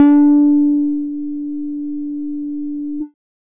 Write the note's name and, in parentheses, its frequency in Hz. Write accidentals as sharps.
D4 (293.7 Hz)